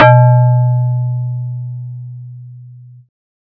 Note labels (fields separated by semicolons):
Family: bass; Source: synthesizer; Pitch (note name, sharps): B2; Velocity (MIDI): 127